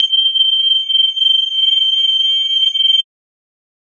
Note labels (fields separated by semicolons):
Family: mallet percussion; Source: electronic; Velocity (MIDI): 127; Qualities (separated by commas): multiphonic, non-linear envelope